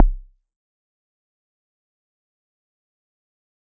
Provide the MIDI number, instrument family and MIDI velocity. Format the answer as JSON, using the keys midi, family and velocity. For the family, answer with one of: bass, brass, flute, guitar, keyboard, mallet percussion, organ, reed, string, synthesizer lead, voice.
{"midi": 24, "family": "mallet percussion", "velocity": 100}